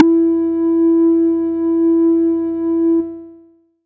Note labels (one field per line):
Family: bass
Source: synthesizer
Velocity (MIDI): 75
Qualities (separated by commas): long release, multiphonic